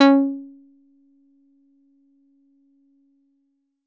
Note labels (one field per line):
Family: guitar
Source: synthesizer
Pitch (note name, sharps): C#4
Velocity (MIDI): 127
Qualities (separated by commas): percussive